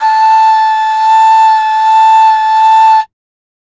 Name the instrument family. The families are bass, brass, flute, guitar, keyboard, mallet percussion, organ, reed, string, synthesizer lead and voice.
flute